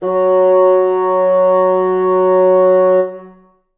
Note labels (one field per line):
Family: reed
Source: acoustic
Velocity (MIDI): 127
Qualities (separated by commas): reverb